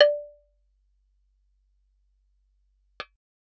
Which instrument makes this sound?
synthesizer bass